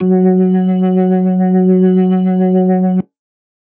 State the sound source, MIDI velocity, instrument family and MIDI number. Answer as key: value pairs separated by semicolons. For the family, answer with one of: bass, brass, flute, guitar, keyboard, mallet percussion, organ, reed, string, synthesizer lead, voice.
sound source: electronic; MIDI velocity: 75; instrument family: organ; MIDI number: 54